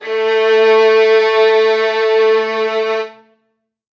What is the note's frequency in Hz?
220 Hz